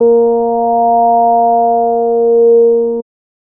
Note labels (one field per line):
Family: bass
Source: synthesizer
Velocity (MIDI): 75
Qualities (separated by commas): distorted